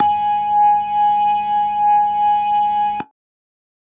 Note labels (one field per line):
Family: organ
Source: electronic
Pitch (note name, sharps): G#5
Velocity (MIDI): 25